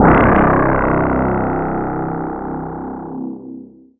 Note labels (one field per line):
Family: mallet percussion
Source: electronic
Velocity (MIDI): 50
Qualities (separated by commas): bright, distorted, long release, non-linear envelope